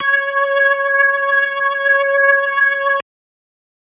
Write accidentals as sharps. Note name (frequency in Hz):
C#5 (554.4 Hz)